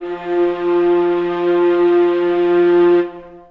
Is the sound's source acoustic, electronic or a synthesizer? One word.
acoustic